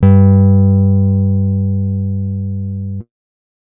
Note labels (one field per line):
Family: guitar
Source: acoustic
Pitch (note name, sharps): G2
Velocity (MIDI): 25